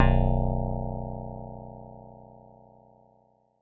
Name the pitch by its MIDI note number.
23